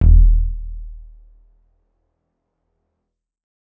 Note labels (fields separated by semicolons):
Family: keyboard; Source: electronic; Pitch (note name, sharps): D#1; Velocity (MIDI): 25; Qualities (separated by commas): dark